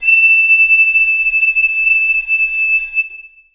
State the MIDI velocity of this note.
75